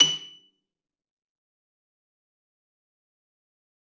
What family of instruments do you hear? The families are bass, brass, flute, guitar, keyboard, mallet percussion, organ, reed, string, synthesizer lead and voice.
string